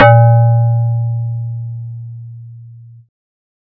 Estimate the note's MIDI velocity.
127